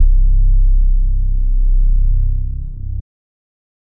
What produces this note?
synthesizer bass